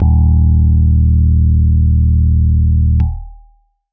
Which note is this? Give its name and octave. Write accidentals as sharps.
D#1